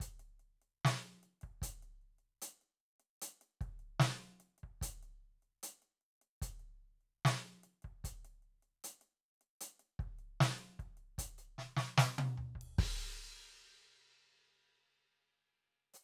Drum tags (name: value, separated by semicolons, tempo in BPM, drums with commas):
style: rock; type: beat; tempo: 75 BPM; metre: 4/4; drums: crash, closed hi-hat, hi-hat pedal, snare, high tom, floor tom, kick